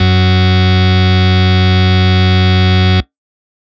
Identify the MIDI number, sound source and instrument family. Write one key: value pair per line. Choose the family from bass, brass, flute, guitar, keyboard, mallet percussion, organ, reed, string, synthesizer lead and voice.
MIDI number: 42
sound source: electronic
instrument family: organ